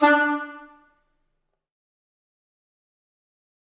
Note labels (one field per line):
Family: reed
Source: acoustic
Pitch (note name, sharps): D4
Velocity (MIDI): 75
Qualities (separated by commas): fast decay, percussive, reverb